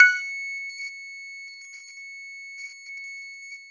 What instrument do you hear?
acoustic mallet percussion instrument